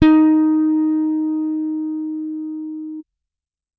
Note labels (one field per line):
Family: bass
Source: electronic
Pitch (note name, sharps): D#4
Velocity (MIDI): 100